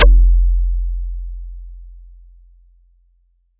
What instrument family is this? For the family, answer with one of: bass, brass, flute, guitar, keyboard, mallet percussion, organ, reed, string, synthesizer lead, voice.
mallet percussion